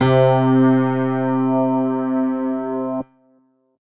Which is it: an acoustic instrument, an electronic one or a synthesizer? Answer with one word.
electronic